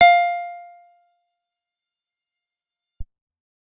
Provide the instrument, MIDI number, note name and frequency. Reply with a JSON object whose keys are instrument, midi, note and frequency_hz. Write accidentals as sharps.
{"instrument": "acoustic guitar", "midi": 77, "note": "F5", "frequency_hz": 698.5}